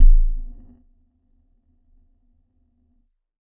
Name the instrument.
electronic mallet percussion instrument